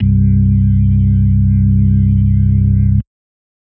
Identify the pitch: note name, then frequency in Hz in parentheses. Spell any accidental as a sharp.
C1 (32.7 Hz)